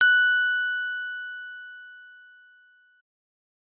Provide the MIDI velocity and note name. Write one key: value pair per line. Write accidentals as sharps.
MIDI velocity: 100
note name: F#6